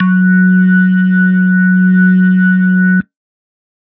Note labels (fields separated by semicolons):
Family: organ; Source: electronic; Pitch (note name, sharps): F#3; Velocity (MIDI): 127